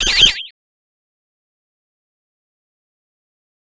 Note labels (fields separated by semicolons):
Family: bass; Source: synthesizer; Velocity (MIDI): 75; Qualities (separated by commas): bright, distorted, fast decay, multiphonic, percussive